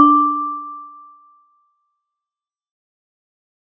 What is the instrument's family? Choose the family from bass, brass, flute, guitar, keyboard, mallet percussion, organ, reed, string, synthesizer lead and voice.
mallet percussion